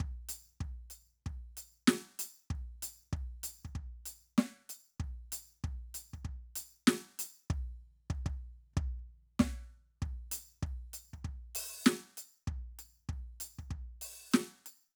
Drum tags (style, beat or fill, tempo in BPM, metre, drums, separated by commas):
funk, beat, 96 BPM, 4/4, crash, ride, percussion, snare, kick